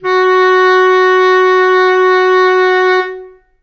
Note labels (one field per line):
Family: reed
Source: acoustic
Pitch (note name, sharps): F#4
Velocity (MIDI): 100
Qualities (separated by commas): reverb